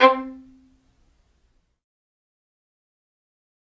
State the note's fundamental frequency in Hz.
261.6 Hz